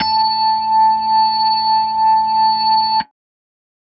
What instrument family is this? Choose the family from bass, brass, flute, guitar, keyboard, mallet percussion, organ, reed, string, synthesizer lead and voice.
organ